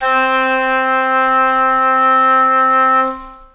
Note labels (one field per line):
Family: reed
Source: acoustic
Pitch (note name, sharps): C4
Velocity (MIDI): 25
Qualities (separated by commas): long release, reverb